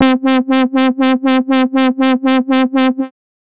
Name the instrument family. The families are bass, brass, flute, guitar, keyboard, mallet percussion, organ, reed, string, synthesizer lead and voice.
bass